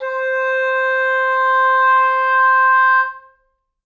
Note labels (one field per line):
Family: reed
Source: acoustic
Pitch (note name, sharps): C5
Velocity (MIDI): 100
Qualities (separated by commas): reverb